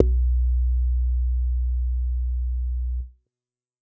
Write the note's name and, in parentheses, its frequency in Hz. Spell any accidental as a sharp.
B1 (61.74 Hz)